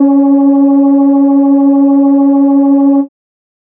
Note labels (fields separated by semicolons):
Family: organ; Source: electronic; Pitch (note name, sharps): C#4; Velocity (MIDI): 127